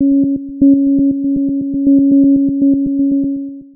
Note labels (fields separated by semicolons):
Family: synthesizer lead; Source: synthesizer; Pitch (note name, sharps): C#4; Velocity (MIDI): 25; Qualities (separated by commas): dark, long release, tempo-synced